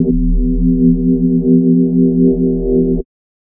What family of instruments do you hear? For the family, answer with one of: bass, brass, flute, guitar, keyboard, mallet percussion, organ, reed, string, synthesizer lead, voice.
mallet percussion